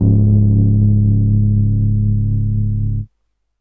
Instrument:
electronic keyboard